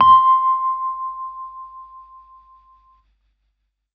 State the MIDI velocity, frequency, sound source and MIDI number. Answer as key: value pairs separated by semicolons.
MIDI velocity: 100; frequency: 1047 Hz; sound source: electronic; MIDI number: 84